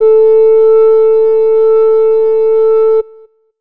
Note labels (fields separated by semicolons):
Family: flute; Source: acoustic; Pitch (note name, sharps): A4; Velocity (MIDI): 100